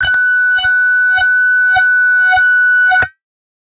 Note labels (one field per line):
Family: guitar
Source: synthesizer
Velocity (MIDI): 25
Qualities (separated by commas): bright, distorted